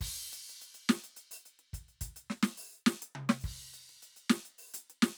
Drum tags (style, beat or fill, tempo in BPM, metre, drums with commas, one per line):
rock
beat
140 BPM
4/4
crash, closed hi-hat, open hi-hat, hi-hat pedal, snare, mid tom, kick